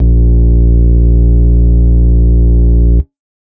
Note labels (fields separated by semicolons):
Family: organ; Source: electronic; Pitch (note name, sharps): A#1; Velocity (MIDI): 50; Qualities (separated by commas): distorted